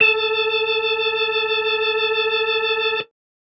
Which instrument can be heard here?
electronic organ